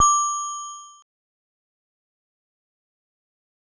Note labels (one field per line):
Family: mallet percussion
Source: acoustic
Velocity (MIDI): 25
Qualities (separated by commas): bright, fast decay